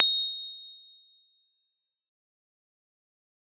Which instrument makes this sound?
acoustic mallet percussion instrument